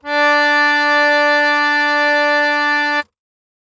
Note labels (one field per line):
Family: keyboard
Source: acoustic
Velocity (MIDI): 25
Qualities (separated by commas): bright